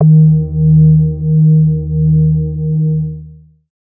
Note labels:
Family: bass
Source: synthesizer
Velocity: 25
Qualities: dark, long release, multiphonic

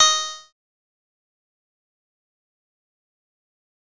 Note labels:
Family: bass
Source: synthesizer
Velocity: 50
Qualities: fast decay, percussive

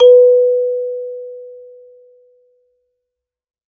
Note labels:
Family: mallet percussion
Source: acoustic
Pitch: B4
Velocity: 75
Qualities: reverb

